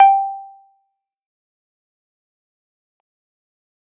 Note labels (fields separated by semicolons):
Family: keyboard; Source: electronic; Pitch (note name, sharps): G5; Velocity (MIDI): 50; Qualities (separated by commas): fast decay, percussive